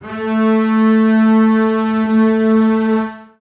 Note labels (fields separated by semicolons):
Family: string; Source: acoustic; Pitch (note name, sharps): A3; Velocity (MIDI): 127; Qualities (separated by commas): reverb